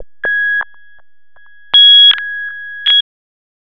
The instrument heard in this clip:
synthesizer bass